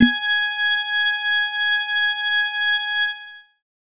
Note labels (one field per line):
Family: organ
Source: electronic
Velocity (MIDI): 127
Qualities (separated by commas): reverb